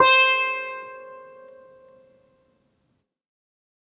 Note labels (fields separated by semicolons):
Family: guitar; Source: acoustic; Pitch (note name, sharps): C5; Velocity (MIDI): 25; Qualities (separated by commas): bright